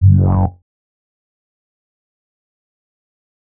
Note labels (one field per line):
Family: bass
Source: synthesizer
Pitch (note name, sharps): F#1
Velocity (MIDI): 75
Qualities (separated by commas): distorted, fast decay